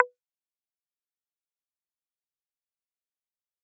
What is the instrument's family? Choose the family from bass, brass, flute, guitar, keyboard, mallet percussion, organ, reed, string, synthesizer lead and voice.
guitar